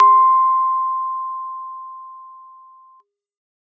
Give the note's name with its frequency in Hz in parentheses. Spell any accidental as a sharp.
C6 (1047 Hz)